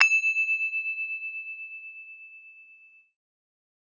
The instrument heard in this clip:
acoustic mallet percussion instrument